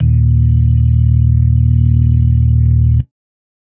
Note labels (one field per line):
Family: organ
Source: electronic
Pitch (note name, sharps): D#1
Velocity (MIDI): 75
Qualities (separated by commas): dark